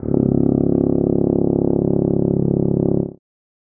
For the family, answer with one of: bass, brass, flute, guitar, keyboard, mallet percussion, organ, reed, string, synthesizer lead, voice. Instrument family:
brass